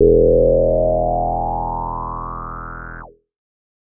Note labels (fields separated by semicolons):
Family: bass; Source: synthesizer; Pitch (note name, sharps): E1; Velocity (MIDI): 25